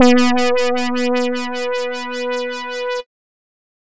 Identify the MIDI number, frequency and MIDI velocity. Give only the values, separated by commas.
59, 246.9 Hz, 127